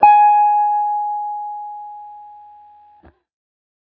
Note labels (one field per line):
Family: guitar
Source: electronic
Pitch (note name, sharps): G#5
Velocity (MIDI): 25